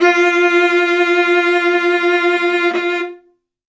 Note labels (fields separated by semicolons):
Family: string; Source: acoustic; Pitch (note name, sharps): F4; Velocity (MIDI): 127; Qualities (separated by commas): reverb